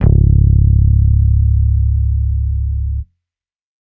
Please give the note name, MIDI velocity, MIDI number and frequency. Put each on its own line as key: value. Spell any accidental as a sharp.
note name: C#1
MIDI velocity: 127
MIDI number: 25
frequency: 34.65 Hz